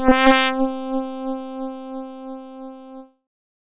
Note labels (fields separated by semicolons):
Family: keyboard; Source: synthesizer; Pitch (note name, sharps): C4; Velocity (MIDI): 127; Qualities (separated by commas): bright, distorted